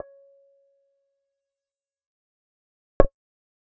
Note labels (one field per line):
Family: bass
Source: synthesizer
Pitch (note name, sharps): C#5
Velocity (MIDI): 75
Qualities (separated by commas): dark, reverb